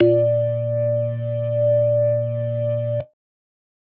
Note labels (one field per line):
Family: organ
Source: electronic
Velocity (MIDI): 127